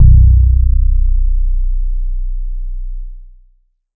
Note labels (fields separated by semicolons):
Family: bass; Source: synthesizer; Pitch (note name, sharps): B0; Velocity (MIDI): 25; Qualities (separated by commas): distorted, long release